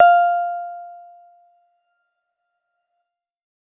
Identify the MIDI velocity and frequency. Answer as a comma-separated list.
75, 698.5 Hz